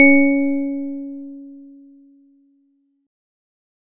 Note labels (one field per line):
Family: organ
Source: electronic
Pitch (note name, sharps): C#4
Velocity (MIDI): 75